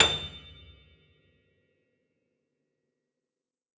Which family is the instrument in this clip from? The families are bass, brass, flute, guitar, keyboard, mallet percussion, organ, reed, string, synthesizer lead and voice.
keyboard